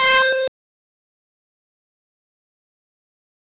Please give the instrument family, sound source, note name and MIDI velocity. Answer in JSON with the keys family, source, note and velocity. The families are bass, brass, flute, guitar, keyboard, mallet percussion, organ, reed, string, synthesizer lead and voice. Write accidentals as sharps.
{"family": "bass", "source": "synthesizer", "note": "C5", "velocity": 50}